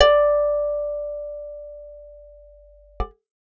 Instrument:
acoustic guitar